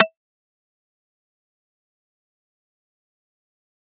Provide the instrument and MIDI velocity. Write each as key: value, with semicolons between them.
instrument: acoustic mallet percussion instrument; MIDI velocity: 127